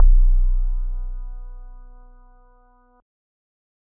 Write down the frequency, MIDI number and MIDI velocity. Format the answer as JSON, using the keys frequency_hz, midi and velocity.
{"frequency_hz": 30.87, "midi": 23, "velocity": 25}